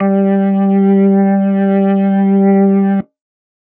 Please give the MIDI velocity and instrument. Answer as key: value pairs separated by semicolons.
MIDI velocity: 100; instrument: electronic organ